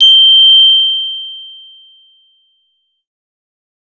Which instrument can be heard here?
synthesizer bass